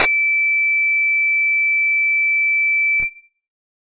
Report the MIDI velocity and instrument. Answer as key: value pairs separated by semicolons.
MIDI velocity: 127; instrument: electronic guitar